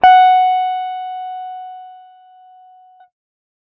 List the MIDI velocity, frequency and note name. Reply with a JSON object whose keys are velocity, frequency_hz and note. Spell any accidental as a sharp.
{"velocity": 75, "frequency_hz": 740, "note": "F#5"}